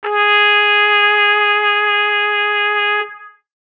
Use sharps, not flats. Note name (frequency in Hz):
G#4 (415.3 Hz)